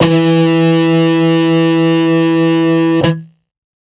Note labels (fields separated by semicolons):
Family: guitar; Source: electronic; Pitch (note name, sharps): E3; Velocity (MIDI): 50; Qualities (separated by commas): distorted